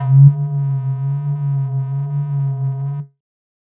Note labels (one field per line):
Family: flute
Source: synthesizer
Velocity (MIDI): 25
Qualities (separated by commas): distorted